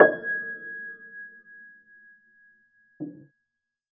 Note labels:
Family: keyboard; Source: acoustic; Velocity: 25; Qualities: reverb

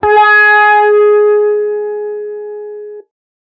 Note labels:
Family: guitar; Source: electronic; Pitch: G#4; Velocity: 127; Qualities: distorted, non-linear envelope

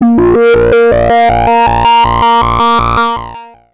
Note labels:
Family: bass; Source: synthesizer; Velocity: 75; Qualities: distorted, long release, multiphonic, tempo-synced

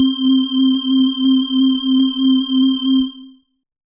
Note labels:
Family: mallet percussion; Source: electronic; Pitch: C4; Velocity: 127; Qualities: bright, distorted, multiphonic

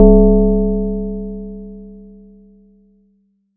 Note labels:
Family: mallet percussion; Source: acoustic; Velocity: 127

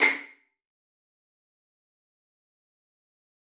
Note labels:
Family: string; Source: acoustic; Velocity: 127; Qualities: fast decay, percussive, reverb

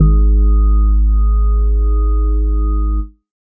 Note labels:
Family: organ; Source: electronic; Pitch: G#1; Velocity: 100; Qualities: dark

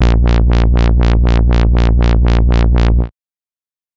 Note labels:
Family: bass; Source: synthesizer; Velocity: 127; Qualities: bright, distorted, tempo-synced

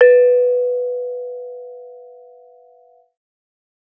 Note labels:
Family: mallet percussion; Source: acoustic; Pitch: B4; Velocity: 75

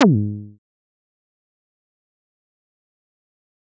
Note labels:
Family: bass; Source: synthesizer; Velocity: 100; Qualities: distorted, fast decay, percussive

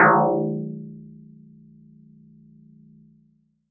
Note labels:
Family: mallet percussion; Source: acoustic; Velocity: 127

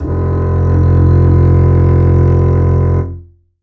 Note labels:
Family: string; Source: acoustic; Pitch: F1; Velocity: 75; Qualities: reverb

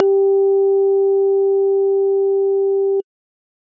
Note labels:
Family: organ; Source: electronic; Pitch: G4; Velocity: 25

